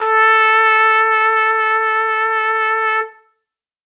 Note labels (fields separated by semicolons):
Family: brass; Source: acoustic; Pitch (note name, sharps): A4; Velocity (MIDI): 50